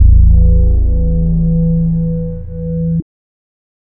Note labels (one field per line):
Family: bass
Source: synthesizer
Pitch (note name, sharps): A0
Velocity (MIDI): 75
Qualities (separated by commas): distorted, multiphonic